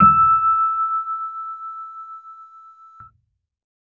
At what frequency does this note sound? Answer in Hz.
1319 Hz